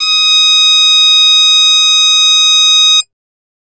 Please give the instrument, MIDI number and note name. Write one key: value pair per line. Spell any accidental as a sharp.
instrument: acoustic flute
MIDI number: 87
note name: D#6